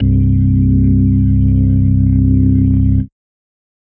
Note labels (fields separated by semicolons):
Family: organ; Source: electronic; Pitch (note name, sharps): C1; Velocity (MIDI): 100; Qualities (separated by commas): dark, distorted